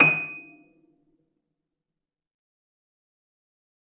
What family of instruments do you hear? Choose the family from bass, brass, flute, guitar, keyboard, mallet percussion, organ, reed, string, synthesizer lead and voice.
string